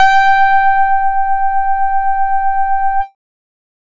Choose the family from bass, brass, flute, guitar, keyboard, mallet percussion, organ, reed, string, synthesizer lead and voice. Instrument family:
bass